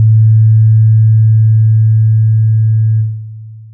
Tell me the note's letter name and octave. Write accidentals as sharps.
A2